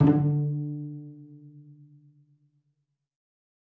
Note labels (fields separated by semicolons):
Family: string; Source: acoustic; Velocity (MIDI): 100; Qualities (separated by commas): dark, reverb